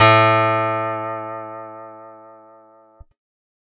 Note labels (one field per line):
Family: guitar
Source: acoustic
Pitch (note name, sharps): A2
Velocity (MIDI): 127